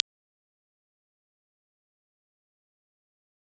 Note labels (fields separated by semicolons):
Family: guitar; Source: electronic; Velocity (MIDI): 100; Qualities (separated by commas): fast decay, percussive